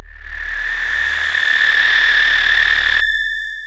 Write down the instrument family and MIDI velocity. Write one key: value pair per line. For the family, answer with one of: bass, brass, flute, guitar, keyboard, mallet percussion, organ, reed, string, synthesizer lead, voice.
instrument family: voice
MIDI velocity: 127